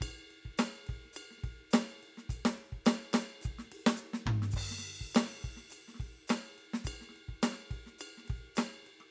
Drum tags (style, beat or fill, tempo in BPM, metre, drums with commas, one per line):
rock
beat
105 BPM
4/4
crash, ride, ride bell, hi-hat pedal, snare, cross-stick, floor tom, kick